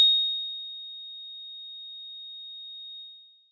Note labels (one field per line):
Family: mallet percussion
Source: acoustic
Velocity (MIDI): 25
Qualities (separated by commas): bright, distorted